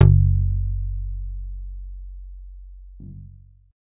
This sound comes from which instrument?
electronic guitar